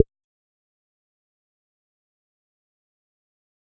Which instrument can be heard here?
synthesizer bass